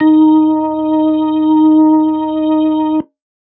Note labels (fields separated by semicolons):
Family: organ; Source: electronic; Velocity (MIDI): 75; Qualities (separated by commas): dark